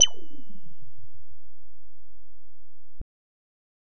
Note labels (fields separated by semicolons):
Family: bass; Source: synthesizer; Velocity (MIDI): 50; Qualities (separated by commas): bright, distorted